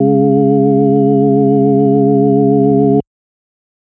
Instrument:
electronic organ